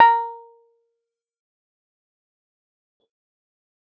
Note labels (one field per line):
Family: keyboard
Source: electronic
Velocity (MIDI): 75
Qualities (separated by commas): fast decay, percussive